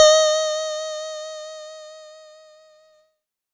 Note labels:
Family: keyboard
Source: electronic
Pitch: D#5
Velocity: 50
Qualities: bright

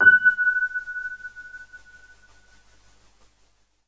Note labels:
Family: keyboard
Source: electronic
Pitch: F#6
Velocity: 25

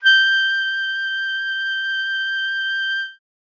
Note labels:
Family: reed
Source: acoustic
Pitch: G6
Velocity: 25

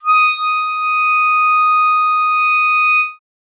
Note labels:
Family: reed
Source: acoustic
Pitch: D#6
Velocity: 25

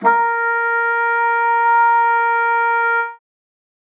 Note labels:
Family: reed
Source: acoustic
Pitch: A#4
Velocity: 75

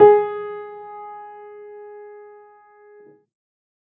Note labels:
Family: keyboard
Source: acoustic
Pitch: G#4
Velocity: 75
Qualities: reverb

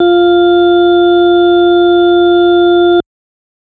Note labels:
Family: organ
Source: electronic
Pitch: F4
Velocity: 127

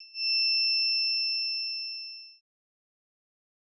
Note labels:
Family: bass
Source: synthesizer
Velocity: 75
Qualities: bright, distorted, fast decay

